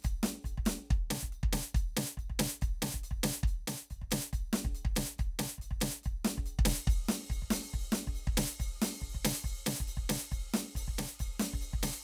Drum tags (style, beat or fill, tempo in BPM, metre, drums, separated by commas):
punk, beat, 140 BPM, 4/4, closed hi-hat, hi-hat pedal, percussion, snare, kick